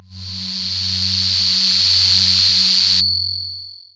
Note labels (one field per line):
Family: voice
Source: synthesizer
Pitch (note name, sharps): F#2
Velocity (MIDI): 127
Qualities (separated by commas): distorted, long release